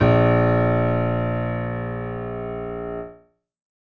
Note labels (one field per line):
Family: keyboard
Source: acoustic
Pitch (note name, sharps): A#1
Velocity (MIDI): 100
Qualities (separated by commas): reverb